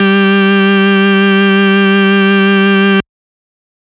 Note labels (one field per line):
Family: organ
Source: electronic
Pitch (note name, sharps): G3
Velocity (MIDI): 127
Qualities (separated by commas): bright, distorted